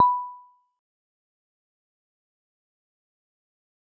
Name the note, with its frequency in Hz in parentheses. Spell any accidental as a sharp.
B5 (987.8 Hz)